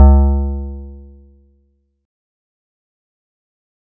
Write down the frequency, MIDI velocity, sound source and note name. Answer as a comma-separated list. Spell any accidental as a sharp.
69.3 Hz, 25, electronic, C#2